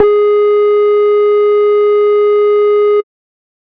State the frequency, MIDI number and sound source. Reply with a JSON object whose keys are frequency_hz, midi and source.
{"frequency_hz": 415.3, "midi": 68, "source": "synthesizer"}